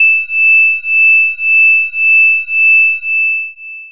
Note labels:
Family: bass; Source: synthesizer; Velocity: 127; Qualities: bright, distorted, long release

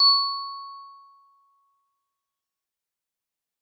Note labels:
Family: mallet percussion; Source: acoustic; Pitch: C#6; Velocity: 127; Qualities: fast decay, percussive

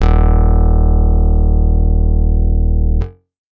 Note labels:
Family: guitar; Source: acoustic; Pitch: D#1; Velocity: 25

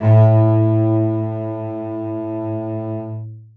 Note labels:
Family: string; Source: acoustic; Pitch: A2; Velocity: 127; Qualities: long release, reverb

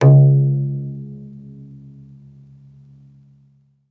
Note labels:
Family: guitar; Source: acoustic; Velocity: 75; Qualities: dark, reverb

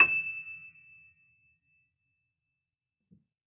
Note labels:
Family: keyboard; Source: acoustic; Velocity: 50; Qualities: fast decay, percussive

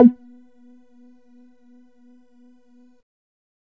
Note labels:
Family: bass; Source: synthesizer; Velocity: 25; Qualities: percussive

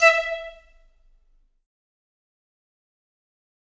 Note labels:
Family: flute; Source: acoustic; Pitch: E5; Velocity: 100; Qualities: fast decay, percussive, reverb

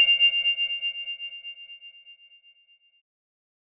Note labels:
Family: keyboard; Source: electronic; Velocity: 100; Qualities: bright

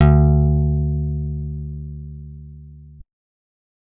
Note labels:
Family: guitar; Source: acoustic; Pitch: D2; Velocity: 100

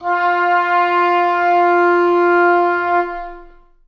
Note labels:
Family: reed; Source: acoustic; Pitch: F4; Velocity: 25; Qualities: long release, reverb

